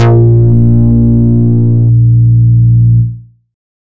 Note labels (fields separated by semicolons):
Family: bass; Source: synthesizer; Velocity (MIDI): 75; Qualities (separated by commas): distorted